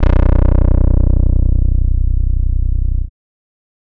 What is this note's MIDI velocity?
127